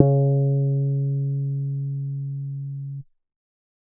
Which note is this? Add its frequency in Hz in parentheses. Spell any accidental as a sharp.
C#3 (138.6 Hz)